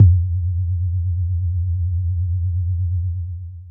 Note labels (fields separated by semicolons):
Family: bass; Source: synthesizer; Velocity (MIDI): 127; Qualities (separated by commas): dark, long release